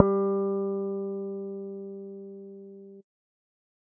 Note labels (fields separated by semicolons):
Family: bass; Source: synthesizer; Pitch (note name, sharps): G3; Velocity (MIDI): 50